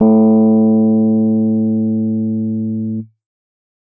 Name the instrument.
electronic keyboard